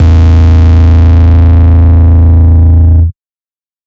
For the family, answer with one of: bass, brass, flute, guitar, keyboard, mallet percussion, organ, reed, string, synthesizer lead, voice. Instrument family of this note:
bass